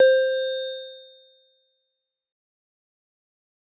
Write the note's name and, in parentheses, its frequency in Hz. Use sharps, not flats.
C5 (523.3 Hz)